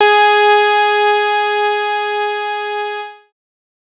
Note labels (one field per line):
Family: bass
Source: synthesizer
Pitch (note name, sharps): G#4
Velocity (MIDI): 25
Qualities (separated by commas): bright, distorted